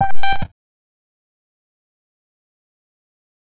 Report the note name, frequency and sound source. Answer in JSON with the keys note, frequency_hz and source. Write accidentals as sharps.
{"note": "G5", "frequency_hz": 784, "source": "synthesizer"}